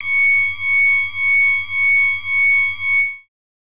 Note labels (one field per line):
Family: bass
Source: synthesizer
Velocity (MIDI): 50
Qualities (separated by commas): bright, distorted